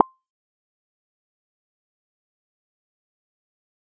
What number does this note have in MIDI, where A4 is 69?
84